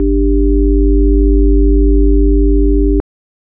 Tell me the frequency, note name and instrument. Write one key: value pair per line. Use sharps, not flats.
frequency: 49 Hz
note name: G1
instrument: electronic organ